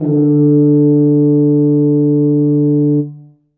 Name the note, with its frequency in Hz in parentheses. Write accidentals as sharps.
D3 (146.8 Hz)